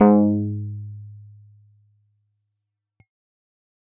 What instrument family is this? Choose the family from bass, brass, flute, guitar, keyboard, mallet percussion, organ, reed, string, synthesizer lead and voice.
keyboard